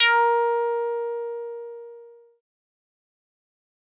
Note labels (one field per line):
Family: synthesizer lead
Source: synthesizer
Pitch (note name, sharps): A#4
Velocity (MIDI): 100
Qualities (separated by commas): distorted, fast decay